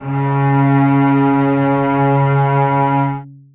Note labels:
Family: string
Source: acoustic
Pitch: C#3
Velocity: 50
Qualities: long release, reverb

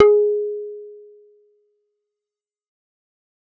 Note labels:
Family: bass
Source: synthesizer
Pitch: G#4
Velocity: 127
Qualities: fast decay

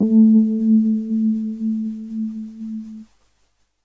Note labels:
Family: keyboard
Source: electronic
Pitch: A3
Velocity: 25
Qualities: dark

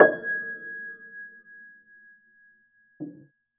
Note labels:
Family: keyboard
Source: acoustic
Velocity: 50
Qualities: reverb

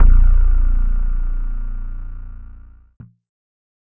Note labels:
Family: keyboard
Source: electronic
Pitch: A#0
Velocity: 50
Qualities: dark, distorted

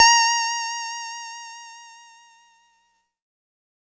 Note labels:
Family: keyboard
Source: electronic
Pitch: A#5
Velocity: 127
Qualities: bright

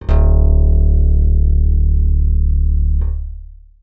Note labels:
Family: bass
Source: synthesizer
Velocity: 25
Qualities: dark, long release

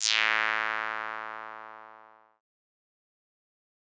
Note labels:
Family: bass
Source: synthesizer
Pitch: A2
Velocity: 100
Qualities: bright, distorted, fast decay

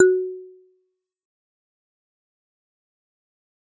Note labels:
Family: mallet percussion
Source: acoustic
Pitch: F#4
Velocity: 75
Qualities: fast decay, percussive

